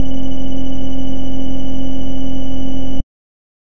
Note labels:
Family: bass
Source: synthesizer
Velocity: 25

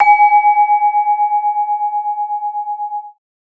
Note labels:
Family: mallet percussion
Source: acoustic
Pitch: G#5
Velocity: 75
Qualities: multiphonic

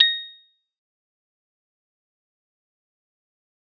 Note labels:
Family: mallet percussion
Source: acoustic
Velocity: 75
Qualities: bright, fast decay, percussive

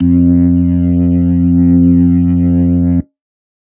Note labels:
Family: organ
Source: electronic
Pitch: F2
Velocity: 100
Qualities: distorted

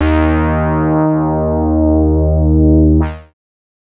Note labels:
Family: bass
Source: synthesizer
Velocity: 25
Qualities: distorted, multiphonic

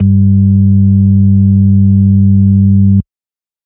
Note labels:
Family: organ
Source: electronic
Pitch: G2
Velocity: 25

